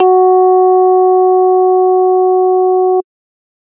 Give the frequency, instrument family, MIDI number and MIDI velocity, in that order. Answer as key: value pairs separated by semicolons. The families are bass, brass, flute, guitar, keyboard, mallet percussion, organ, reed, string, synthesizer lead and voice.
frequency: 370 Hz; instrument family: organ; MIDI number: 66; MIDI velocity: 75